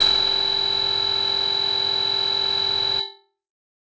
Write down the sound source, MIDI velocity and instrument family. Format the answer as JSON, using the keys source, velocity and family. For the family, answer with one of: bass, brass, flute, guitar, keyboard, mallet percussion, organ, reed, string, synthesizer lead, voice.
{"source": "electronic", "velocity": 75, "family": "keyboard"}